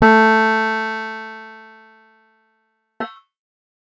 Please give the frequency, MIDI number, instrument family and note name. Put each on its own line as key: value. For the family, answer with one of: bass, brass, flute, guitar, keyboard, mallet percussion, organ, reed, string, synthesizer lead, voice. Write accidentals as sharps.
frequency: 220 Hz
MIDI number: 57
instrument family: guitar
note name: A3